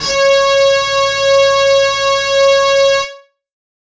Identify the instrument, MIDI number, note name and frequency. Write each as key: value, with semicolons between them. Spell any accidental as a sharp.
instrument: electronic guitar; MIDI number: 73; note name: C#5; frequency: 554.4 Hz